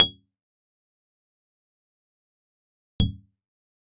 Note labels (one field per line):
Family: guitar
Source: acoustic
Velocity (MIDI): 127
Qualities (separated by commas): percussive